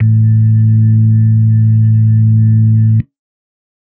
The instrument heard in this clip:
electronic organ